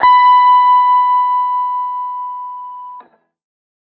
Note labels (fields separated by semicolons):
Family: guitar; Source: electronic; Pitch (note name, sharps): B5; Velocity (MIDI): 75; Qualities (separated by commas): distorted